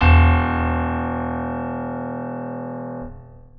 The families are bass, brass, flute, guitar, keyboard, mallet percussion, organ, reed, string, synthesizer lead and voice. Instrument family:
organ